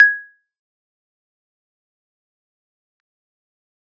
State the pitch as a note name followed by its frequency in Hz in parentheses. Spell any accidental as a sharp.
G#6 (1661 Hz)